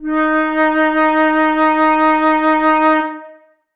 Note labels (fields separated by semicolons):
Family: flute; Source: acoustic; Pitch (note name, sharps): D#4; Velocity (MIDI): 127; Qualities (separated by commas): reverb